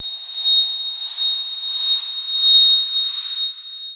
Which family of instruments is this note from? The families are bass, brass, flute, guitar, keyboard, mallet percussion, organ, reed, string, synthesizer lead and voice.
keyboard